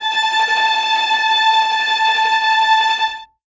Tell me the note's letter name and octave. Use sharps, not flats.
A5